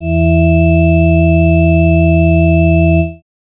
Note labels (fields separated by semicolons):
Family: organ; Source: electronic; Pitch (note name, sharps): E2; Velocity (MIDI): 25